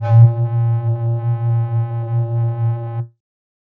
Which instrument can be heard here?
synthesizer flute